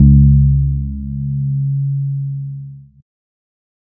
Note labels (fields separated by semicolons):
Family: bass; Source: synthesizer; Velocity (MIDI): 127